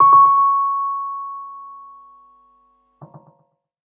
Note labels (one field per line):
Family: keyboard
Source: electronic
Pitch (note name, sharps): C#6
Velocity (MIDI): 50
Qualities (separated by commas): tempo-synced